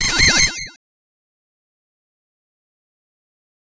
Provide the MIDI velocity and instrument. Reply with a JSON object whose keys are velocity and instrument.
{"velocity": 127, "instrument": "synthesizer bass"}